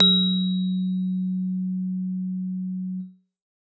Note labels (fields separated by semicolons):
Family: keyboard; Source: acoustic; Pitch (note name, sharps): F#3; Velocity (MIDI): 100